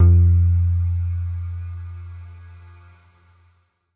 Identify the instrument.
electronic guitar